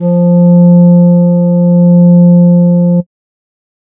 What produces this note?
synthesizer flute